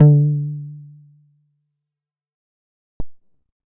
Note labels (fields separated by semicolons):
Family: bass; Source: synthesizer; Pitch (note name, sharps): D3; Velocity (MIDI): 50; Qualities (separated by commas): dark, fast decay